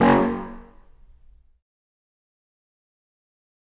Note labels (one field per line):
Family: reed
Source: acoustic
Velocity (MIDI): 127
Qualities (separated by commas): fast decay, percussive, reverb